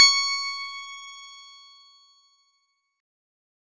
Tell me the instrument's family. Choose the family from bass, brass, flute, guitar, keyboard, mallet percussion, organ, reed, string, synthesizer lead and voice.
synthesizer lead